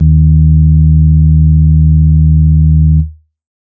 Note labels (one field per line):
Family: organ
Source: electronic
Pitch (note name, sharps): D#2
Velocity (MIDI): 127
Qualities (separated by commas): dark